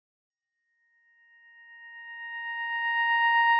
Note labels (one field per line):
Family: guitar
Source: electronic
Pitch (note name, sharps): A#5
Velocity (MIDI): 50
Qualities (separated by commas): long release